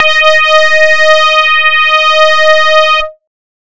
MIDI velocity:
127